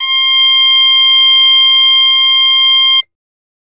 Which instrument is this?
acoustic flute